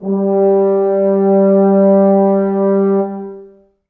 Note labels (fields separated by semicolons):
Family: brass; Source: acoustic; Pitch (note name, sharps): G3; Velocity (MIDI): 75; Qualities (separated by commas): dark, long release, reverb